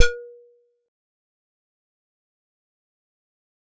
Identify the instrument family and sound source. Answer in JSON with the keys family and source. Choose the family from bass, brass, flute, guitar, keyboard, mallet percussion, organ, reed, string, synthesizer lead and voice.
{"family": "keyboard", "source": "acoustic"}